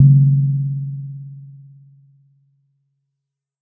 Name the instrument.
acoustic mallet percussion instrument